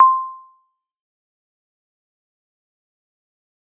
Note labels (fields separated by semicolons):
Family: mallet percussion; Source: acoustic; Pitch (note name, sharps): C6; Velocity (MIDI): 75; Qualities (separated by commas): fast decay, percussive